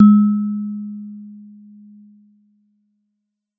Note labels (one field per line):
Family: mallet percussion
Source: acoustic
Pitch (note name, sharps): G#3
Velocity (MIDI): 100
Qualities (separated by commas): dark